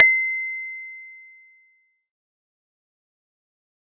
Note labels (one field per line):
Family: keyboard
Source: electronic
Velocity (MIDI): 50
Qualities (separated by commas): distorted, fast decay